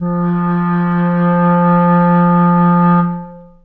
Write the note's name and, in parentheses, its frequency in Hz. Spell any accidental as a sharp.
F3 (174.6 Hz)